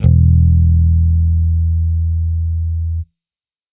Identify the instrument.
electronic bass